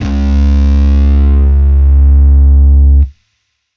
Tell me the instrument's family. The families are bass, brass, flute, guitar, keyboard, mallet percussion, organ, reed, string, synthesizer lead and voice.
bass